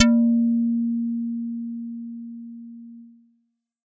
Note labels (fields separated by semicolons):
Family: bass; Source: synthesizer; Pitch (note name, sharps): A#3; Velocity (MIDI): 75; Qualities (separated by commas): distorted